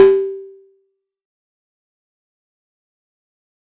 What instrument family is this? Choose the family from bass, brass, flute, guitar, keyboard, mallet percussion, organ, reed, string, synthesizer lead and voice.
mallet percussion